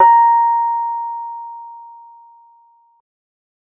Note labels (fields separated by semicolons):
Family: keyboard; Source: electronic; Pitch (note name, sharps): A#5; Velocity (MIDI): 100